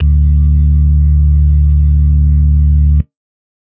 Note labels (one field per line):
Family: organ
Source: electronic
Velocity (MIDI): 127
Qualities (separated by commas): dark